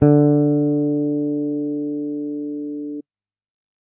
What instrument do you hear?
electronic bass